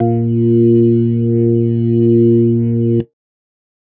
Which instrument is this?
electronic organ